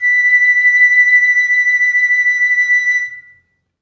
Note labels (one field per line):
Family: flute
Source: acoustic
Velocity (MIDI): 50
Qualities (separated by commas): reverb